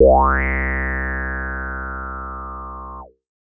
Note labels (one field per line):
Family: bass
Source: synthesizer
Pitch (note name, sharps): C2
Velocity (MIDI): 75